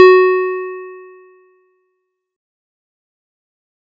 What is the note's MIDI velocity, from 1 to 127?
50